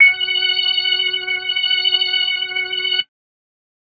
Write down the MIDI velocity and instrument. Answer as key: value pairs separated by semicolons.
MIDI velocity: 75; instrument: electronic organ